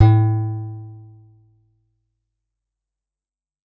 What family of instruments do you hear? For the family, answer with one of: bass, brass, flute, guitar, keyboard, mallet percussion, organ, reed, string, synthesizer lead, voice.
guitar